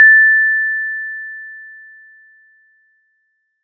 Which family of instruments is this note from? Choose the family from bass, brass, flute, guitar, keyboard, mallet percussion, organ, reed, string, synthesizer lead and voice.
mallet percussion